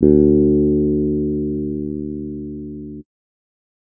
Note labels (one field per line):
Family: keyboard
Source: electronic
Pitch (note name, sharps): D2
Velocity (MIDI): 50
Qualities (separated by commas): dark